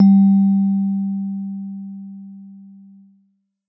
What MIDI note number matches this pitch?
55